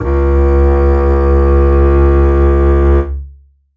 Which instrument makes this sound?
acoustic string instrument